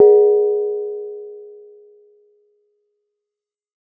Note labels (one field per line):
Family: mallet percussion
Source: acoustic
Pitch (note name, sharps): G#4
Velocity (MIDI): 127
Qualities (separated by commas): reverb